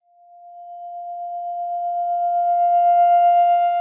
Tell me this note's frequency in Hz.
698.5 Hz